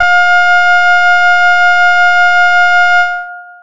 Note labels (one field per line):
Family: keyboard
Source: electronic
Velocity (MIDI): 100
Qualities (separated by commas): distorted, long release